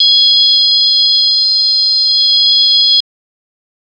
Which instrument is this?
electronic organ